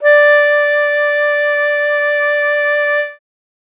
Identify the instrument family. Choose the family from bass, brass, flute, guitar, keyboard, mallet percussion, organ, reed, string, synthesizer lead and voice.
reed